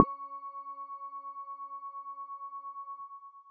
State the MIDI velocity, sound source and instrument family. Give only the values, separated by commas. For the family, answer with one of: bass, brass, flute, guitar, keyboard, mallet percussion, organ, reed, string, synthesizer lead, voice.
50, electronic, mallet percussion